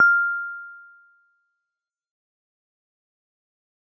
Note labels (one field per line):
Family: mallet percussion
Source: acoustic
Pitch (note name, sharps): F6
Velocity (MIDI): 127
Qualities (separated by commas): fast decay